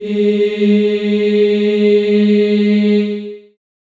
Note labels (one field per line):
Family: voice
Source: acoustic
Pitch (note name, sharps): G#3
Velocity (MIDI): 127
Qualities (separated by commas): long release, reverb